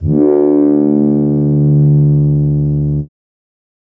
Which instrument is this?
synthesizer keyboard